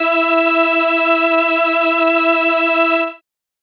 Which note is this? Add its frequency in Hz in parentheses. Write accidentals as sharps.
E4 (329.6 Hz)